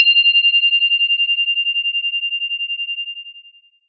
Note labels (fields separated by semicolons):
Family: guitar; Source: synthesizer; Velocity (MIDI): 25; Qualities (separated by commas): bright, long release